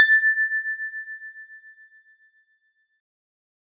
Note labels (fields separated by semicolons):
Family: keyboard; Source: electronic; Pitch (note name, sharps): A6; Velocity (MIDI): 127